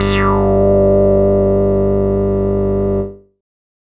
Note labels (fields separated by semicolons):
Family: bass; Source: synthesizer; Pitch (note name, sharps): G1; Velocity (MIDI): 100; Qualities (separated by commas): bright, distorted, non-linear envelope